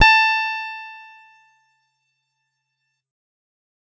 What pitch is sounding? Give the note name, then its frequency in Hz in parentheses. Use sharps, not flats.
A5 (880 Hz)